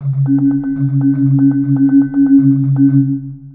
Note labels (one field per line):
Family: mallet percussion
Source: synthesizer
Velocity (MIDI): 50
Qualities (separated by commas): dark, long release, multiphonic, percussive, tempo-synced